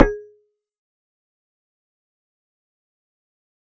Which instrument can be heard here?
electronic mallet percussion instrument